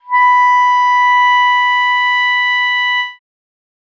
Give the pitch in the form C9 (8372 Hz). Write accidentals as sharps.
B5 (987.8 Hz)